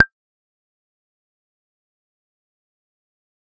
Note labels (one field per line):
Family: bass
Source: synthesizer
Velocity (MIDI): 100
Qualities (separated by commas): fast decay, percussive